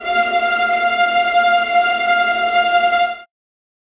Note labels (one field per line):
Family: string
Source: acoustic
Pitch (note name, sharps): F5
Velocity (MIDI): 25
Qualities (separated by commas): bright, non-linear envelope, reverb